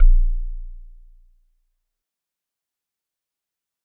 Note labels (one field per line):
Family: mallet percussion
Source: acoustic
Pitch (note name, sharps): A#0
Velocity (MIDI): 50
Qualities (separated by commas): dark, fast decay